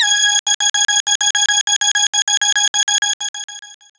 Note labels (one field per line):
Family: synthesizer lead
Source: synthesizer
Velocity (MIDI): 75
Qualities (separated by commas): long release